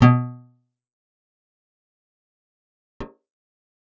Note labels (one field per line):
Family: guitar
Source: acoustic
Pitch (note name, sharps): B2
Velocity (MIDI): 75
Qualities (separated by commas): fast decay, percussive, reverb